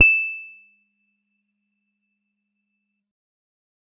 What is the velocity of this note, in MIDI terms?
25